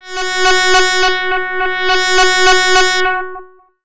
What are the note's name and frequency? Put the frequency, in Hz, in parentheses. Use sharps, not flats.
F#4 (370 Hz)